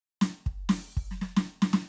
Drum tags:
gospel
fill
120 BPM
4/4
closed hi-hat, open hi-hat, hi-hat pedal, snare, kick

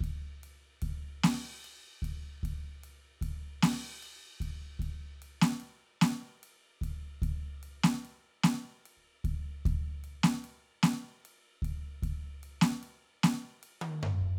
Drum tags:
rock
beat
50 BPM
4/4
crash, ride, snare, high tom, floor tom, kick

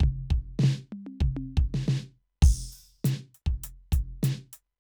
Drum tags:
rock
beat
100 BPM
4/4
crash, closed hi-hat, open hi-hat, snare, high tom, mid tom, floor tom, kick

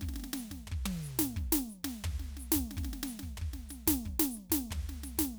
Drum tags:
samba
beat
89 BPM
4/4
hi-hat pedal, snare, high tom, floor tom, kick

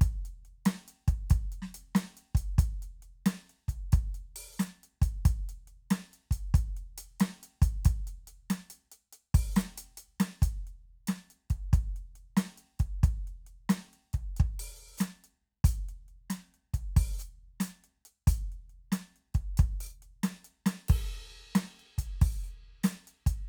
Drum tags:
rock
beat
92 BPM
4/4
crash, closed hi-hat, open hi-hat, hi-hat pedal, snare, kick

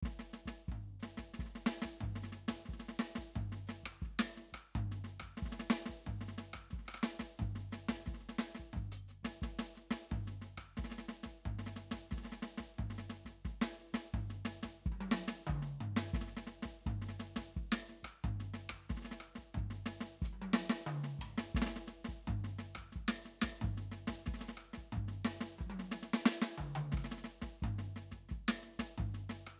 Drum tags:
samba
beat
89 BPM
4/4
closed hi-hat, hi-hat pedal, snare, cross-stick, high tom, mid tom, floor tom, kick

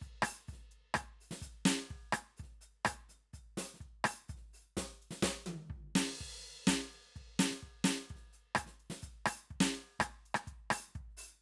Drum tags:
reggae
beat
126 BPM
4/4
crash, closed hi-hat, open hi-hat, snare, cross-stick, high tom, kick

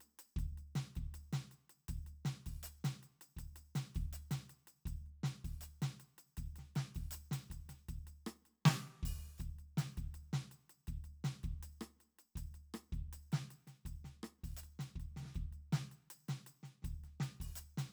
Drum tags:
funk
beat
80 BPM
4/4
percussion, snare, cross-stick, kick

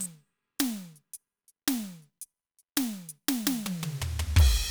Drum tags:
rock
beat
110 BPM
4/4
crash, ride, closed hi-hat, snare, high tom, mid tom, floor tom, kick

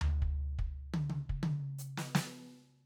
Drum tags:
New Orleans funk
fill
84 BPM
4/4
hi-hat pedal, snare, high tom, floor tom, kick

